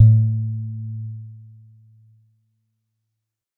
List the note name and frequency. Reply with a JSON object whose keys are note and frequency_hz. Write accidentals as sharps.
{"note": "A2", "frequency_hz": 110}